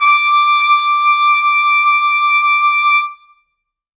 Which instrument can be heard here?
acoustic brass instrument